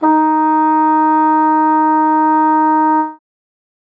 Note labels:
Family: reed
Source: acoustic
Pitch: D#4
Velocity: 100

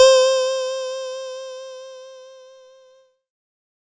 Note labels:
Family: keyboard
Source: electronic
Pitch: C5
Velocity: 127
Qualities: bright

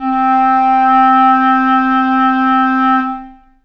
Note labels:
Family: reed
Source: acoustic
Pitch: C4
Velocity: 25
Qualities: long release, reverb

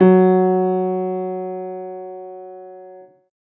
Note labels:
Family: keyboard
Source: acoustic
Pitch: F#3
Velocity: 100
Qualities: reverb

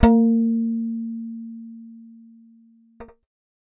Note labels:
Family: bass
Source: synthesizer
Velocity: 50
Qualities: dark

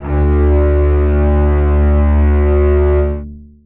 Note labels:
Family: string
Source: acoustic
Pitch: D2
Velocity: 100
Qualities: long release, reverb

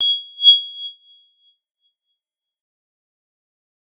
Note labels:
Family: bass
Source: synthesizer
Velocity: 50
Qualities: bright, fast decay

